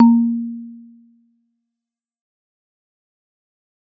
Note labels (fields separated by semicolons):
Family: mallet percussion; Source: acoustic; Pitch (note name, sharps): A#3; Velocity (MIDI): 50; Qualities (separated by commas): dark, fast decay